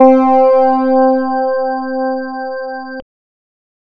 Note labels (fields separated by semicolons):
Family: bass; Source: synthesizer; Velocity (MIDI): 25; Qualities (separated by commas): distorted, multiphonic